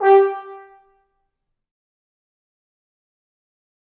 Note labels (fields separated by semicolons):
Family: brass; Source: acoustic; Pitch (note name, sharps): G4; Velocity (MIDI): 75; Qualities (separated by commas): fast decay, percussive, reverb